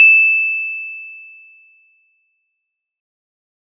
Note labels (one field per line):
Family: mallet percussion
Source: acoustic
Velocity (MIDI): 100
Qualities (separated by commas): bright